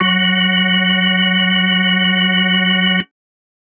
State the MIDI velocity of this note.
75